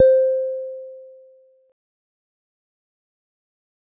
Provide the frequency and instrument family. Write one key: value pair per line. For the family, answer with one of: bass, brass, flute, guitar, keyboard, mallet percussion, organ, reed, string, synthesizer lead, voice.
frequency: 523.3 Hz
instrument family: guitar